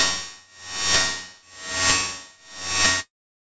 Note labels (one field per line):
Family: guitar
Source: electronic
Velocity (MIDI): 50